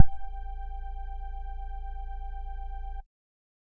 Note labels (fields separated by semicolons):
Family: bass; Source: synthesizer; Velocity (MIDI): 25